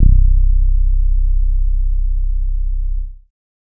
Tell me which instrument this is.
synthesizer bass